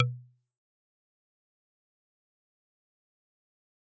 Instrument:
acoustic mallet percussion instrument